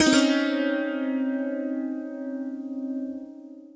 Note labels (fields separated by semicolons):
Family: guitar; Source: acoustic; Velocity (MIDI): 25; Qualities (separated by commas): bright, long release, reverb